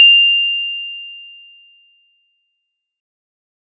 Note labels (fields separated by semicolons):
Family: keyboard; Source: electronic; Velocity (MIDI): 127; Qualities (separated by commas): bright, distorted